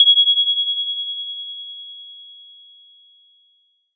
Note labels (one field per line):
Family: mallet percussion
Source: acoustic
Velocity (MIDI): 100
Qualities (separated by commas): bright, multiphonic